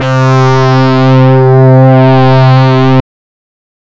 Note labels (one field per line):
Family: reed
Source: synthesizer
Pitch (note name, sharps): C3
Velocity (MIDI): 127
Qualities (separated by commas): distorted, non-linear envelope